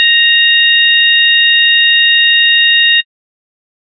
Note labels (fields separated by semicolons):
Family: organ; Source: electronic; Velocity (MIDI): 127; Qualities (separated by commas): bright